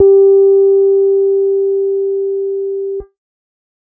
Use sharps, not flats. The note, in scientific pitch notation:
G4